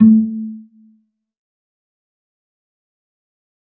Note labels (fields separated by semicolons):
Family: string; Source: acoustic; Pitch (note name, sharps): A3; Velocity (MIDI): 25; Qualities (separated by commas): dark, fast decay, percussive, reverb